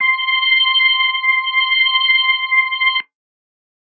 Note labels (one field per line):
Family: organ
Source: electronic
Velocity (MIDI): 127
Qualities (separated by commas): distorted